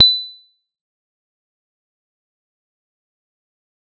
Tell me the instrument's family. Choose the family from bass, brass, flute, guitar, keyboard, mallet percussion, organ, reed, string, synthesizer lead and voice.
guitar